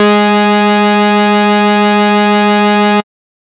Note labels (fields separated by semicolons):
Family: bass; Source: synthesizer; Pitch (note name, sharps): G#3; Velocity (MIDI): 100; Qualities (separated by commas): bright, distorted